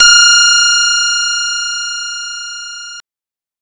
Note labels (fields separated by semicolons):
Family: guitar; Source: synthesizer; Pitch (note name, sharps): F6; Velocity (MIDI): 127; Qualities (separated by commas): bright, distorted